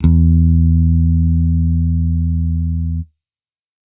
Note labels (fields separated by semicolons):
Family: bass; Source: electronic; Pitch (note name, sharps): E2; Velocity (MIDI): 75